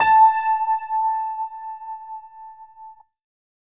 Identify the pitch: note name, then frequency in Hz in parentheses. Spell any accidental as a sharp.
A5 (880 Hz)